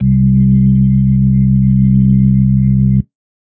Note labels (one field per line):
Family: organ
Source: electronic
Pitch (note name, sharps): C2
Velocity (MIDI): 75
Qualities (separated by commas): dark